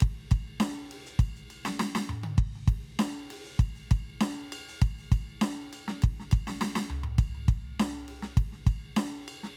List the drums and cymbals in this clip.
crash, ride, ride bell, closed hi-hat, open hi-hat, snare, high tom, mid tom, floor tom and kick